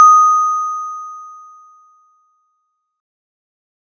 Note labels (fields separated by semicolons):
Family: mallet percussion; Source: acoustic; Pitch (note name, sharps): D#6; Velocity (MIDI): 50